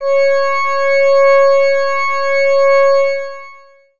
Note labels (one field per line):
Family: organ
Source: electronic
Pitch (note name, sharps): C#5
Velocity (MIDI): 25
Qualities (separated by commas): distorted, long release